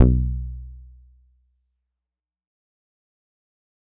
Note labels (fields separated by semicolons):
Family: bass; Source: synthesizer; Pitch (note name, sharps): B1; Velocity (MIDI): 75; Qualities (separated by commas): dark, distorted, fast decay